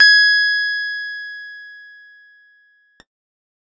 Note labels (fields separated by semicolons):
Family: keyboard; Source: electronic; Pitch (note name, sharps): G#6; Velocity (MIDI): 100; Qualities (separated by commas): bright